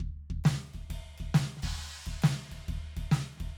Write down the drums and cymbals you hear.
crash, ride, ride bell, snare, floor tom and kick